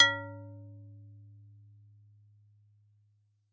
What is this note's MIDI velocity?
127